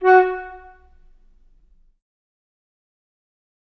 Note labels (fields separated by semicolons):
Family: flute; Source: acoustic; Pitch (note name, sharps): F#4; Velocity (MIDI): 75; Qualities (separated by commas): fast decay, percussive, reverb